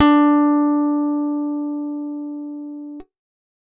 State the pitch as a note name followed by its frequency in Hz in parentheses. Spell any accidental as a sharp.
D4 (293.7 Hz)